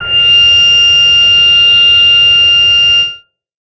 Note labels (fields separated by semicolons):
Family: bass; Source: synthesizer; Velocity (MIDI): 100